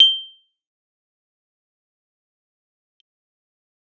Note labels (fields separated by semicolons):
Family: keyboard; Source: electronic; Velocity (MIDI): 50; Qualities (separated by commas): bright, fast decay, percussive